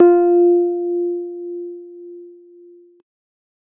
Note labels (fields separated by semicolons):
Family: keyboard; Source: electronic; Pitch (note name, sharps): F4; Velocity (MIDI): 50